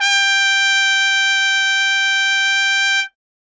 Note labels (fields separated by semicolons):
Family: brass; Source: acoustic; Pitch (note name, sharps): G5; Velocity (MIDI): 100; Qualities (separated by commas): bright